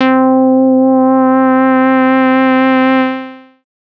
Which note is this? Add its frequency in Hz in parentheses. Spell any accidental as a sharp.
C4 (261.6 Hz)